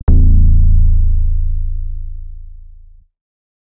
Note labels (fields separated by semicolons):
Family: bass; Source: synthesizer; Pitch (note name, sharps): A0; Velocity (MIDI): 127; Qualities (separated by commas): distorted